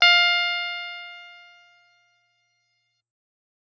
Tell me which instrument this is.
electronic guitar